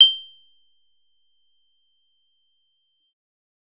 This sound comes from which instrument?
synthesizer bass